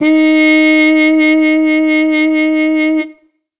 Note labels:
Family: brass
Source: acoustic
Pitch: D#4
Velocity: 75

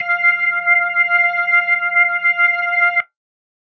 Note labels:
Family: organ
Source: electronic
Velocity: 100

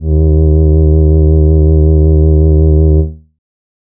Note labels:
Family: voice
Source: synthesizer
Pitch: D#2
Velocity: 50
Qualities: dark

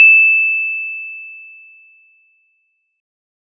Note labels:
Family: mallet percussion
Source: acoustic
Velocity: 25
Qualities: bright

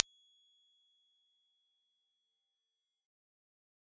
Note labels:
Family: bass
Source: synthesizer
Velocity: 127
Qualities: fast decay, percussive

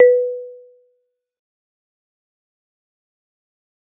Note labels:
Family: mallet percussion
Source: acoustic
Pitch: B4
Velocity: 25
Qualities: fast decay, percussive

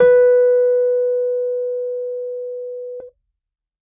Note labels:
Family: keyboard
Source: electronic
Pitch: B4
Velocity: 100

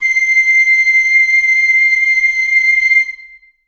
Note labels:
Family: flute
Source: acoustic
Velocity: 127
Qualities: reverb

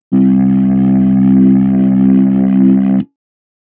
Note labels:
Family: organ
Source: electronic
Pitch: C2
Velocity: 25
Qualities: distorted

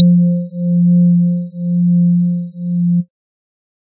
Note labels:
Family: organ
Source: electronic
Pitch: F3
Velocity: 50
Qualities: dark

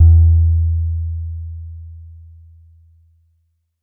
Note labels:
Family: mallet percussion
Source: acoustic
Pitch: E2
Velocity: 25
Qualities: dark

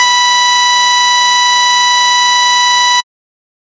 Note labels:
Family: bass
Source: synthesizer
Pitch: B5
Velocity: 50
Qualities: bright, distorted

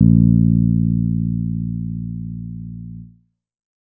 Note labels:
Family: bass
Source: synthesizer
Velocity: 25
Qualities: dark

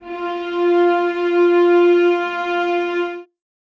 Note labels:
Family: string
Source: acoustic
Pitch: F4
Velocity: 50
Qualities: reverb

